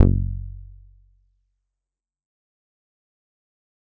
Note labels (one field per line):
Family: bass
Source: synthesizer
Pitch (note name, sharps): F#1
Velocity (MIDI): 75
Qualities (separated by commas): dark, distorted, fast decay, percussive